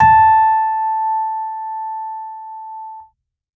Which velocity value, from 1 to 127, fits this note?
127